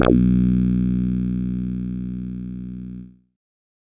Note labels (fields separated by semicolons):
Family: bass; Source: synthesizer; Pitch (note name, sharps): B1; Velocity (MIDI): 100; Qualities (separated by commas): distorted